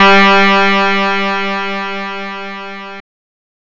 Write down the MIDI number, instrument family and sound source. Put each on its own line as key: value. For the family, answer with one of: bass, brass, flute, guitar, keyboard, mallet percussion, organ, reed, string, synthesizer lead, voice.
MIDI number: 55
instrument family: guitar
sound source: synthesizer